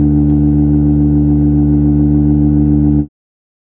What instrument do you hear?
electronic organ